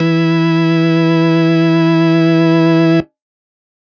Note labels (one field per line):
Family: organ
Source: electronic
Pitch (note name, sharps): E3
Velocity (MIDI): 25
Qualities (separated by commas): distorted